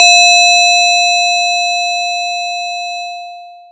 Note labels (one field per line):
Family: mallet percussion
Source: acoustic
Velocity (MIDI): 50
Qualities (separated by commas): bright, distorted, long release